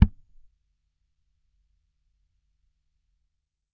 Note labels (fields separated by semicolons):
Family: bass; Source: electronic; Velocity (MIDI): 25; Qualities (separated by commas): percussive